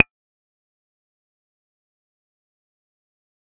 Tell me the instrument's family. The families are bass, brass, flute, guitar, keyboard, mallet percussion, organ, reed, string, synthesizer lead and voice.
bass